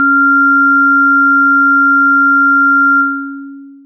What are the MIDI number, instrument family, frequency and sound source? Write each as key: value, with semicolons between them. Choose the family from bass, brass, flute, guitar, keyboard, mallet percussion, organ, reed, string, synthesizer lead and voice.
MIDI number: 61; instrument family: synthesizer lead; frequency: 277.2 Hz; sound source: synthesizer